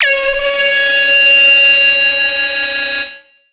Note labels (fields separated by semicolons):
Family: synthesizer lead; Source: synthesizer; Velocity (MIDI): 75; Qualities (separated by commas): distorted, multiphonic, non-linear envelope